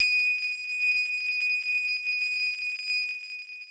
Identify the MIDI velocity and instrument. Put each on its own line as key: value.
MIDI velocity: 50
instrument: electronic guitar